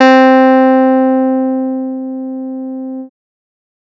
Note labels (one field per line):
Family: bass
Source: synthesizer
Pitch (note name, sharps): C4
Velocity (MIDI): 100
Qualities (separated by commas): distorted